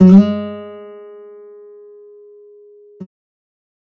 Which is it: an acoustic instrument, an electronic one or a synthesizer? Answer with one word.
electronic